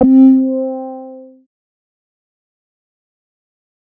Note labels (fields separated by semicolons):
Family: bass; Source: synthesizer; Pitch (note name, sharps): C4; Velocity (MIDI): 25; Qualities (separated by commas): distorted, fast decay